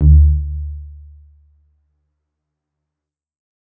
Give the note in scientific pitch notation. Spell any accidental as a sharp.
D2